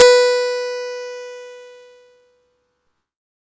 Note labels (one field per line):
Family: keyboard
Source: electronic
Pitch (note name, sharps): B4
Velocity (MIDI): 25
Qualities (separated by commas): bright, distorted